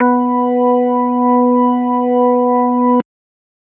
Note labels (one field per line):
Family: organ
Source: electronic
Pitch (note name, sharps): B3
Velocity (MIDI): 25